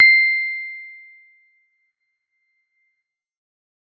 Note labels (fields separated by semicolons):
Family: keyboard; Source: electronic; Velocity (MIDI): 75